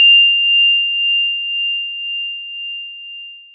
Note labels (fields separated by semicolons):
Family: mallet percussion; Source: acoustic; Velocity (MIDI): 50; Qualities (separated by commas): bright, long release